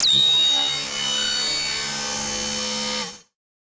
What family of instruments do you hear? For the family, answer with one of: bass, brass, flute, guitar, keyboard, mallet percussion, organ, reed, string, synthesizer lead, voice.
synthesizer lead